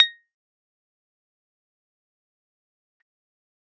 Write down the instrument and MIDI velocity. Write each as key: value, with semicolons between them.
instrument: electronic keyboard; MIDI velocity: 127